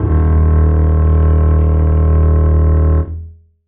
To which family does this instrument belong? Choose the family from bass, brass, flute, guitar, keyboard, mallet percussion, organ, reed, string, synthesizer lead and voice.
string